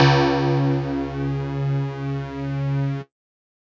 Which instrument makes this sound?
electronic mallet percussion instrument